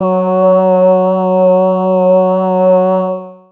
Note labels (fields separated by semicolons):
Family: voice; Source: synthesizer; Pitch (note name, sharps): F#3; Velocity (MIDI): 25; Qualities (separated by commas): long release